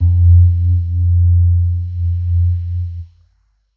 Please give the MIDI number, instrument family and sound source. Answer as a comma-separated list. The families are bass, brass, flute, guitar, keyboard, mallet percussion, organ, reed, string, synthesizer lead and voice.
41, keyboard, electronic